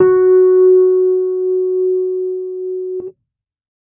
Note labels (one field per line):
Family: keyboard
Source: electronic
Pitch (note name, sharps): F#4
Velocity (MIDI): 75